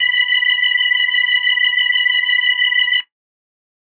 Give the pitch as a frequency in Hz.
987.8 Hz